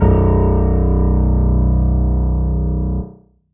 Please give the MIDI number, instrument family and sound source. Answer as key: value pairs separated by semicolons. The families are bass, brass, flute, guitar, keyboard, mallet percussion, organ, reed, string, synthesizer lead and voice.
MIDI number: 23; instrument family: keyboard; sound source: electronic